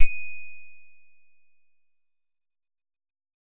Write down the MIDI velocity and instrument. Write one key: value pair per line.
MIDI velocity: 50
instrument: synthesizer guitar